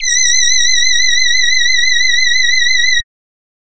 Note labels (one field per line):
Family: voice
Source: synthesizer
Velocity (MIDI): 25